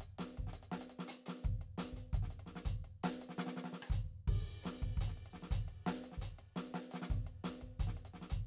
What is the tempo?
170 BPM